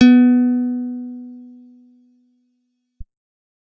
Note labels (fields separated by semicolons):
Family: guitar; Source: acoustic; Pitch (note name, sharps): B3; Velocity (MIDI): 75